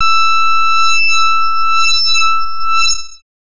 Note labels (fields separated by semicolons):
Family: bass; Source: synthesizer; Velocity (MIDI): 127; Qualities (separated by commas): bright, distorted, non-linear envelope